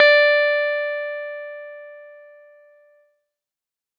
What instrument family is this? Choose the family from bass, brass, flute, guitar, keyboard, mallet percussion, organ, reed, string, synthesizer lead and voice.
keyboard